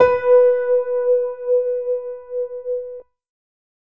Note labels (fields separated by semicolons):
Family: keyboard; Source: electronic; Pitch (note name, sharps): B4; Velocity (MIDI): 75; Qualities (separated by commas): reverb